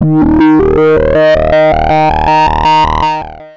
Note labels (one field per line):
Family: bass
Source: synthesizer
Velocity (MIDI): 75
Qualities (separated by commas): distorted, long release, multiphonic, tempo-synced